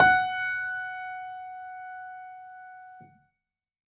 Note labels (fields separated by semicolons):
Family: keyboard; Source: acoustic; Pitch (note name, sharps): F#5; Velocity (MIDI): 75